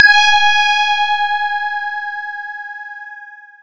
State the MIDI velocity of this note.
50